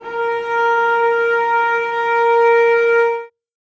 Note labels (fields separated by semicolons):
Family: string; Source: acoustic; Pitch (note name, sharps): A#4; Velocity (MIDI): 25; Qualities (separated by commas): reverb